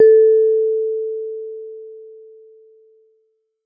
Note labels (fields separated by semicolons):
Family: mallet percussion; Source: acoustic; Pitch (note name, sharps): A4; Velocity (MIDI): 127